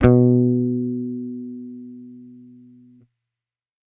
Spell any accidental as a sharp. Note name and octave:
B2